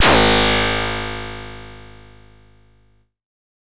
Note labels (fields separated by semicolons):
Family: bass; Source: synthesizer; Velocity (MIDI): 127; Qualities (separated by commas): bright, distorted